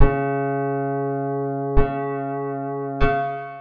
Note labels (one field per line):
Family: guitar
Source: acoustic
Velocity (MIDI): 100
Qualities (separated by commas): reverb